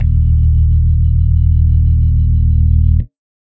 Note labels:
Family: organ; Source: electronic; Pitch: D#1; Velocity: 25; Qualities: dark, reverb

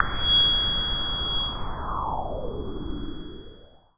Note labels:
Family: synthesizer lead; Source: synthesizer; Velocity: 127; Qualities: long release

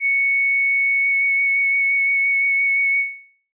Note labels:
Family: reed; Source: synthesizer; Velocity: 127

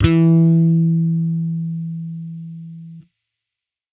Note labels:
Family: bass; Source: electronic; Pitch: E3; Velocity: 127; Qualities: distorted

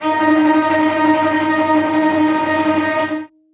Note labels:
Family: string; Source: acoustic; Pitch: D#4; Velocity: 100; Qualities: bright, non-linear envelope, reverb

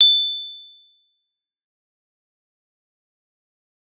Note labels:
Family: guitar; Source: electronic; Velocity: 75; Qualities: bright, fast decay, percussive

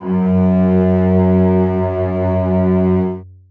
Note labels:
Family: string; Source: acoustic; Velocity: 127; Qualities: reverb

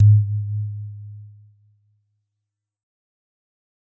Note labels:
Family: mallet percussion; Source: acoustic; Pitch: G#2; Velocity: 75; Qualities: dark, fast decay

